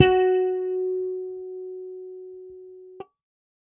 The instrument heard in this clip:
electronic bass